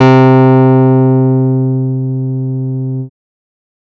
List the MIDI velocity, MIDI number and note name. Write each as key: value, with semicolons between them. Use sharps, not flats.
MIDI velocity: 100; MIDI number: 48; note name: C3